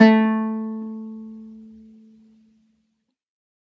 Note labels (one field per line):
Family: string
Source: acoustic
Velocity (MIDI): 100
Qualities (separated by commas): reverb